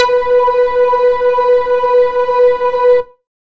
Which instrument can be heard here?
synthesizer bass